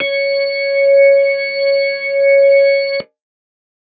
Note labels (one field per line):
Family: organ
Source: electronic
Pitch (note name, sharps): C#5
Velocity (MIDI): 100